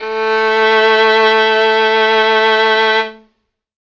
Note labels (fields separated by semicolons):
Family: string; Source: acoustic; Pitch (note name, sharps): A3; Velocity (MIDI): 50